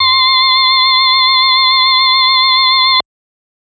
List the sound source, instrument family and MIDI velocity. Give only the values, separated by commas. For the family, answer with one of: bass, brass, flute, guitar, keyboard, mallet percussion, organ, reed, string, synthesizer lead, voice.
electronic, organ, 127